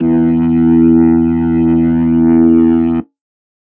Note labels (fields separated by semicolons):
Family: organ; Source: electronic; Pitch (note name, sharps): E2; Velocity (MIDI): 127; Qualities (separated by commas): distorted